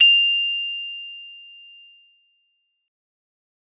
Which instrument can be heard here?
acoustic mallet percussion instrument